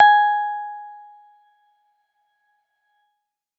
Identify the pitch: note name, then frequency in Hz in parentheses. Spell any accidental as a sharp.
G#5 (830.6 Hz)